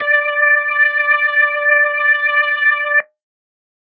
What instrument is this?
electronic organ